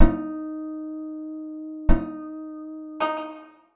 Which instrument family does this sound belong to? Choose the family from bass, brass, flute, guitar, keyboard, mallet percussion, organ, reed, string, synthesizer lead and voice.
guitar